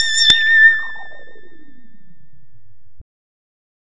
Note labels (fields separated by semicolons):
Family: bass; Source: synthesizer; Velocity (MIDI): 127; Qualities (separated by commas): bright, distorted